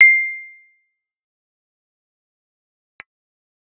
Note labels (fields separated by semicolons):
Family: bass; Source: synthesizer; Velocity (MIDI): 75; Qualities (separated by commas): fast decay, percussive